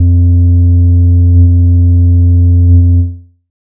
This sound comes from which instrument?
synthesizer bass